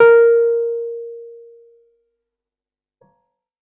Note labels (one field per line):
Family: keyboard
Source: electronic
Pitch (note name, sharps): A#4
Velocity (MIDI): 100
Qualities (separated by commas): fast decay